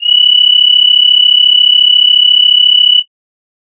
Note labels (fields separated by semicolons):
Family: flute; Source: synthesizer; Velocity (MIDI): 75; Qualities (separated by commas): bright